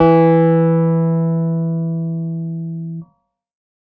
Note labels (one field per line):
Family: keyboard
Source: electronic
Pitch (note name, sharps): E3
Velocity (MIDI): 100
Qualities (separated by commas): dark